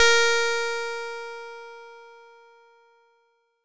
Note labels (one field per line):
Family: bass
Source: synthesizer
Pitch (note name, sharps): A#4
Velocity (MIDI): 127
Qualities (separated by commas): bright, distorted